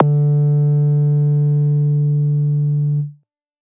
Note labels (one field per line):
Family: bass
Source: synthesizer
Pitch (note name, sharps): D3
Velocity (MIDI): 127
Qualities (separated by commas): distorted